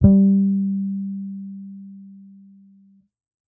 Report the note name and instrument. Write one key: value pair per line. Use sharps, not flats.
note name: G3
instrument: electronic bass